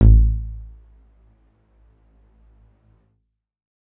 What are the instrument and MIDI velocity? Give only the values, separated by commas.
electronic keyboard, 100